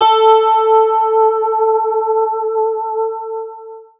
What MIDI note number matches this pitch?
69